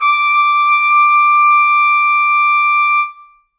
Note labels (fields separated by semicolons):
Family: brass; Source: acoustic; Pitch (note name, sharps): D6; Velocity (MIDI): 75; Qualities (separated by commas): reverb